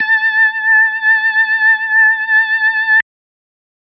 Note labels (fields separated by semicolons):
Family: organ; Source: electronic; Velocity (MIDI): 75